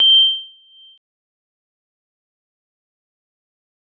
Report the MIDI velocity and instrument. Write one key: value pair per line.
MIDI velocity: 50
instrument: acoustic mallet percussion instrument